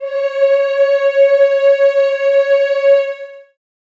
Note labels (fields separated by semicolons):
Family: voice; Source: acoustic; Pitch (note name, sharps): C#5; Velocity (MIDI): 75; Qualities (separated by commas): long release, reverb